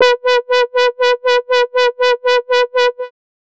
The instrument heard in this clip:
synthesizer bass